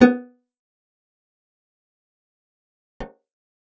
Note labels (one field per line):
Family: guitar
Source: acoustic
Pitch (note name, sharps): B3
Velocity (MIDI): 50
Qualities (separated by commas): fast decay, percussive, reverb